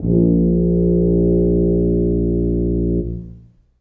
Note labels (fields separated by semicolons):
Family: brass; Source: acoustic; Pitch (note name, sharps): A#1; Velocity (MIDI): 25; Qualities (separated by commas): dark, long release, reverb